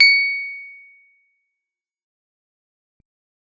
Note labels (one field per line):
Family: guitar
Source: electronic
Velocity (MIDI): 25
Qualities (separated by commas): fast decay